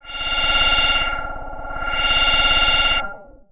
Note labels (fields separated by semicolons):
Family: bass; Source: synthesizer; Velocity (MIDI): 25; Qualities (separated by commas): tempo-synced